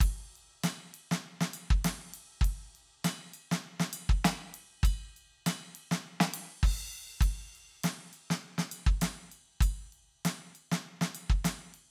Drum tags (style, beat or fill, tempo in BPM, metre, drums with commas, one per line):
rock
beat
100 BPM
4/4
crash, ride, ride bell, snare, kick